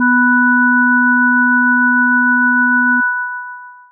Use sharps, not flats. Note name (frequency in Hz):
B3 (246.9 Hz)